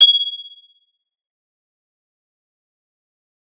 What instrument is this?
electronic guitar